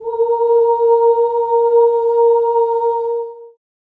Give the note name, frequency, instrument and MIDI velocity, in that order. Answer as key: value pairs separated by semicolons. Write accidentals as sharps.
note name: A#4; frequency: 466.2 Hz; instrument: acoustic voice; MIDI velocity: 127